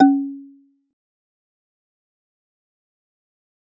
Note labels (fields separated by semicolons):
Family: mallet percussion; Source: acoustic; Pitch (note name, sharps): C#4; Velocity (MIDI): 25; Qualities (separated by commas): fast decay, percussive